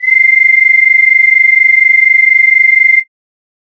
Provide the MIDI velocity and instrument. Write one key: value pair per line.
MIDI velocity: 50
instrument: synthesizer flute